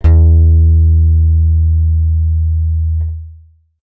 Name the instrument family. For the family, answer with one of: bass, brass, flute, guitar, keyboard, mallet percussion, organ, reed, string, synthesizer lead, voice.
bass